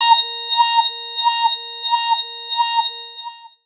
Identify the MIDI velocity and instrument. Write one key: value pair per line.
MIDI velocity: 100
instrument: synthesizer voice